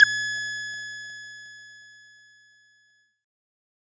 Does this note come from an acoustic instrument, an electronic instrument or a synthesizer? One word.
synthesizer